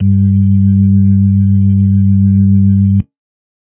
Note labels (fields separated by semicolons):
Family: organ; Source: electronic; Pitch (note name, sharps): G2; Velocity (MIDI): 75; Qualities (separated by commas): dark